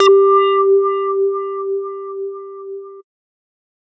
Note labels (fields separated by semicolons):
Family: bass; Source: synthesizer; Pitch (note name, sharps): G4; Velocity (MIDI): 100; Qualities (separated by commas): distorted